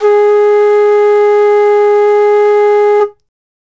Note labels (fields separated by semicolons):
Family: flute; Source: acoustic; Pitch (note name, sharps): G#4; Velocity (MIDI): 75